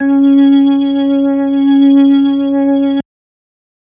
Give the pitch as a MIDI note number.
61